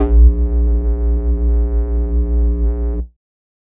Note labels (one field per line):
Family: flute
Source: synthesizer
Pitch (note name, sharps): A#1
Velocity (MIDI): 100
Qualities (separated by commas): distorted